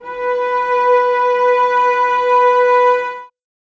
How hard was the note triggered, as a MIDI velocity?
75